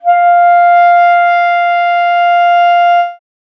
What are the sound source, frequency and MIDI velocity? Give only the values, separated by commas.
acoustic, 698.5 Hz, 50